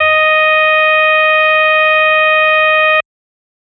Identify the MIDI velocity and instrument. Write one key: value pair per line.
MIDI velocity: 127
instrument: electronic organ